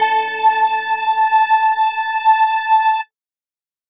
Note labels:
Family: mallet percussion; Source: electronic; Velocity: 127

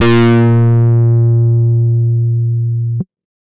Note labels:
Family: guitar; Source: electronic; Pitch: A#2; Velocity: 100; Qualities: bright, distorted

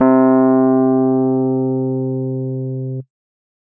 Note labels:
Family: keyboard; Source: electronic; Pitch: C3; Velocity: 100

